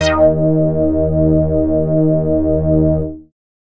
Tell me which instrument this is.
synthesizer bass